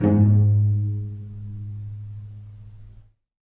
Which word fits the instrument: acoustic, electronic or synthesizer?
acoustic